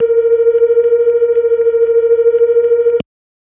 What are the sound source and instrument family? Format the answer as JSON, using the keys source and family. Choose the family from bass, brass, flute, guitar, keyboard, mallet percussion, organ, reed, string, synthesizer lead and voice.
{"source": "electronic", "family": "organ"}